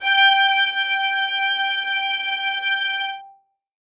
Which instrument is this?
acoustic string instrument